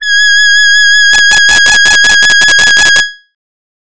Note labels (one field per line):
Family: voice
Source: synthesizer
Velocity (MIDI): 100